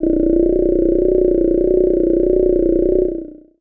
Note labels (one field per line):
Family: voice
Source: synthesizer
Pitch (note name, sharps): B0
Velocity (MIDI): 127